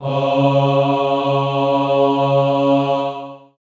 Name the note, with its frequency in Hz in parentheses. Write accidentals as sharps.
C#3 (138.6 Hz)